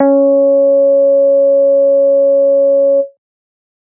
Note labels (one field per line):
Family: bass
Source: synthesizer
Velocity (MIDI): 50